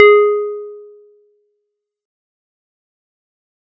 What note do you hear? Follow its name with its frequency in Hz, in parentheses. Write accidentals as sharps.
G#4 (415.3 Hz)